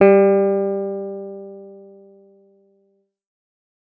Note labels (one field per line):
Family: guitar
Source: electronic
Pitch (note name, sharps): G3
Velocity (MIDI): 25